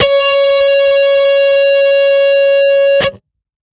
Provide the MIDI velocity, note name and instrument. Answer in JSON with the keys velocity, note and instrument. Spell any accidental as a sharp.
{"velocity": 75, "note": "C#5", "instrument": "electronic guitar"}